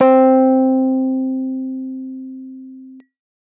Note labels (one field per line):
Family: keyboard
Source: electronic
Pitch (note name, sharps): C4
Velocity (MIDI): 127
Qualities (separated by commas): dark